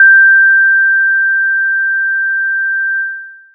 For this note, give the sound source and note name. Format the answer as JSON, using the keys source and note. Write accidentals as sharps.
{"source": "acoustic", "note": "G6"}